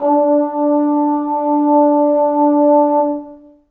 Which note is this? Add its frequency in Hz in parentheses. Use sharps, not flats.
D4 (293.7 Hz)